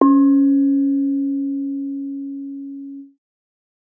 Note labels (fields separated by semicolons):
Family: mallet percussion; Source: acoustic; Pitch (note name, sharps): C#4; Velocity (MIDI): 50